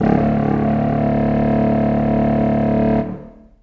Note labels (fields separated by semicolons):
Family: reed; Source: acoustic; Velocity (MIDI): 75; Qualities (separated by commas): long release, reverb